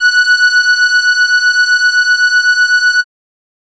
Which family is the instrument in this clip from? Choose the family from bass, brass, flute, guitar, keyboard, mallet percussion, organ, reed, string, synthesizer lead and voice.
keyboard